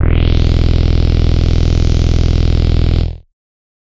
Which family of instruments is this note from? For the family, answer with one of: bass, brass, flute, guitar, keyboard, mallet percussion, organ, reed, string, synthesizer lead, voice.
bass